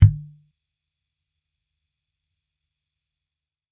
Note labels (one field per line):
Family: bass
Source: electronic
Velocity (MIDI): 25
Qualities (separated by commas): fast decay, percussive